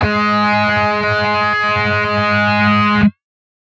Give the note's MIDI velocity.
100